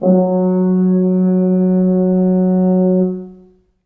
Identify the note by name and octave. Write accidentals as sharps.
F#3